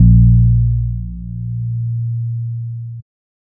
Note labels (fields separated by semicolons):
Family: bass; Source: synthesizer; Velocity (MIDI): 100